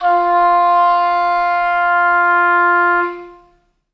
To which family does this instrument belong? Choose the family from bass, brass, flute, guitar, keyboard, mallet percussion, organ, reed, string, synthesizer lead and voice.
reed